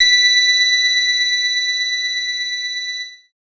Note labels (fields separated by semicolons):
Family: bass; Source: synthesizer; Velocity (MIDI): 50